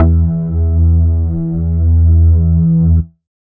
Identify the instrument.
synthesizer bass